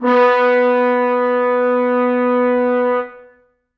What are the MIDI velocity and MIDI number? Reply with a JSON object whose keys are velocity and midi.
{"velocity": 100, "midi": 59}